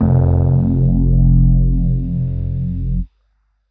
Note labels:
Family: keyboard; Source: electronic; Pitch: F1; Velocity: 75; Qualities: distorted

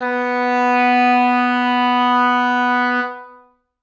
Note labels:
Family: reed; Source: acoustic; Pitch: B3; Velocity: 75; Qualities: reverb

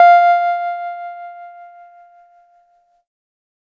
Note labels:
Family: keyboard; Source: electronic; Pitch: F5; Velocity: 100; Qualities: distorted

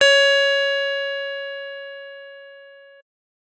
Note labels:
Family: keyboard; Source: electronic; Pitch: C#5; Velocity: 100; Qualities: bright

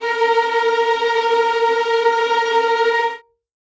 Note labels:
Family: string; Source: acoustic; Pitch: A#4; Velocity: 75; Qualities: bright, non-linear envelope, reverb

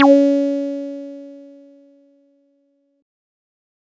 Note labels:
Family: bass; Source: synthesizer; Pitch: C#4; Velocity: 100; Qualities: bright, distorted

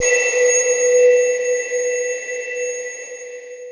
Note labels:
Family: mallet percussion; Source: electronic; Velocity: 25; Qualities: bright, long release, non-linear envelope

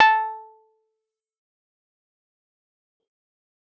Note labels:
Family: keyboard; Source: electronic; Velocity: 127; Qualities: fast decay, percussive

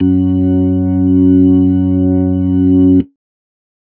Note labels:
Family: organ; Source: electronic; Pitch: F#2; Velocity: 127; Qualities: dark

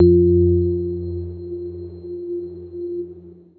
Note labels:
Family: keyboard; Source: electronic; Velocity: 50; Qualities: dark

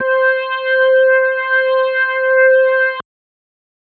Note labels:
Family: organ; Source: electronic; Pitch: C5; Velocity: 100; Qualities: distorted

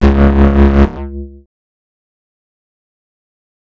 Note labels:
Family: bass; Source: synthesizer; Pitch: C#2; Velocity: 100; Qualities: distorted, fast decay, multiphonic

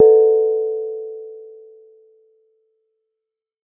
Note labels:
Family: mallet percussion; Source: acoustic; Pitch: A4; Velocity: 75; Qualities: reverb

